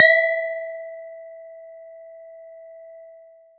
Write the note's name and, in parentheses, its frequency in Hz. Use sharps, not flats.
E5 (659.3 Hz)